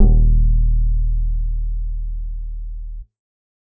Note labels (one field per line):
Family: bass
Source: synthesizer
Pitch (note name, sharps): D#1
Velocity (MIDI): 100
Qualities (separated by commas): dark, reverb